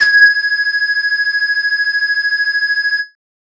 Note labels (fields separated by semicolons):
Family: flute; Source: synthesizer; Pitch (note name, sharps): G#6; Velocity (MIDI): 100; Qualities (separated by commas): distorted